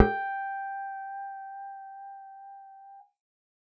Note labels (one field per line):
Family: bass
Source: synthesizer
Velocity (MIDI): 75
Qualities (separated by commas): reverb